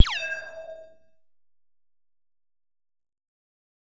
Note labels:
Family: bass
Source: synthesizer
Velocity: 127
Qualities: bright, distorted, percussive

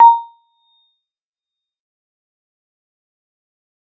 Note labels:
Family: mallet percussion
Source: electronic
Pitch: A#5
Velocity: 127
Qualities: fast decay, percussive

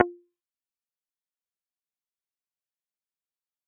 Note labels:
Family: bass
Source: synthesizer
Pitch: F4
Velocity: 75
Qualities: fast decay, percussive

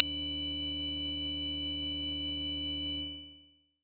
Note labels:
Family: bass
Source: synthesizer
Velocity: 100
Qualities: multiphonic

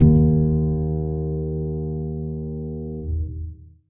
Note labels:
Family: keyboard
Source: acoustic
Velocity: 25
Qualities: dark, reverb

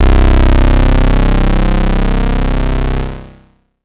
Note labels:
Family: bass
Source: synthesizer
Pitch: C1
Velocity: 75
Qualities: bright, distorted, long release

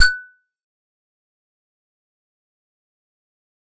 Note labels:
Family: keyboard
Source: acoustic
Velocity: 25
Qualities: fast decay, percussive

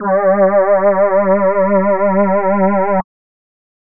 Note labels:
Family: voice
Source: synthesizer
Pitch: G3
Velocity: 75

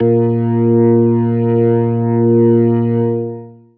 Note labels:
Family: organ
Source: electronic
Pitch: A#2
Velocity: 25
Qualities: distorted, long release

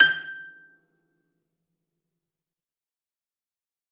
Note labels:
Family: string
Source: acoustic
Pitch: G6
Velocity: 127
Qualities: fast decay, percussive, reverb

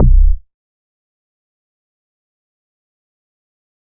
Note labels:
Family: bass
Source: synthesizer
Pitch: C1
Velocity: 25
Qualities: fast decay, percussive

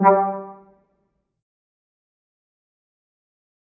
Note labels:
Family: flute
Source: acoustic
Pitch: G3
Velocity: 100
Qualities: fast decay, percussive, reverb

